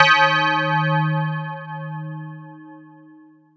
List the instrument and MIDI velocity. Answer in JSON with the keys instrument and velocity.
{"instrument": "electronic mallet percussion instrument", "velocity": 127}